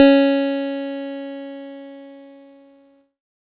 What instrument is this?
electronic keyboard